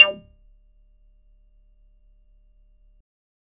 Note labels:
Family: bass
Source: synthesizer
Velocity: 50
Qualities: percussive

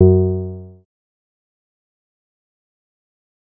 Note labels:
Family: synthesizer lead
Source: synthesizer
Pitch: F#2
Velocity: 25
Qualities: fast decay

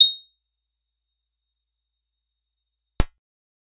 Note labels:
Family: guitar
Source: acoustic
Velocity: 100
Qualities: percussive

